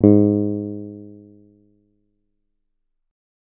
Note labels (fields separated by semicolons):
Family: guitar; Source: acoustic; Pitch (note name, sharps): G#2; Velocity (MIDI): 25; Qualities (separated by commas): dark